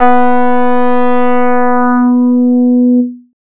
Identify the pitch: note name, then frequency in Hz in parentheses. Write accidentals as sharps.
B3 (246.9 Hz)